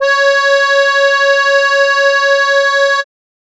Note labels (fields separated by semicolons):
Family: keyboard; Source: acoustic; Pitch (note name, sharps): C#5; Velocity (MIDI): 100